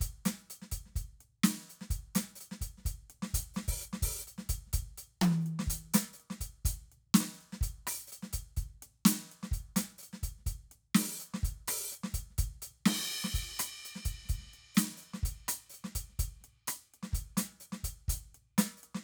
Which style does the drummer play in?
Middle Eastern